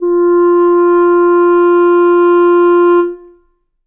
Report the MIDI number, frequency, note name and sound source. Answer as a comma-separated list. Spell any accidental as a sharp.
65, 349.2 Hz, F4, acoustic